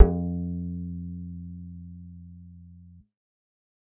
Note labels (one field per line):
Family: bass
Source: synthesizer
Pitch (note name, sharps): F2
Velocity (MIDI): 100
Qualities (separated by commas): dark, reverb